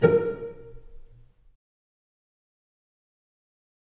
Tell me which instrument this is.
acoustic string instrument